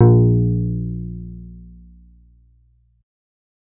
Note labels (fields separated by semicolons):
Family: bass; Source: synthesizer; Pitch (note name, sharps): A#1; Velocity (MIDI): 50